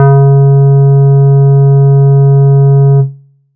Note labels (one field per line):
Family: bass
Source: synthesizer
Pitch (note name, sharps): C#3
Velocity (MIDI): 75